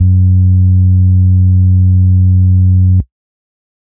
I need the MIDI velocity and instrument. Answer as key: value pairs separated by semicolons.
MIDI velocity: 50; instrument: electronic organ